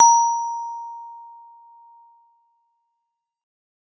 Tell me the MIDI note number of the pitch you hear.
82